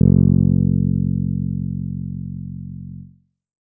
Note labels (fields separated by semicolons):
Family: bass; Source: synthesizer; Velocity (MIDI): 100